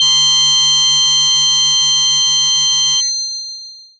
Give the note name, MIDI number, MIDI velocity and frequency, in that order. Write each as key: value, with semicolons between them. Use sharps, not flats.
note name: C6; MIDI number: 84; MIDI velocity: 127; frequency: 1047 Hz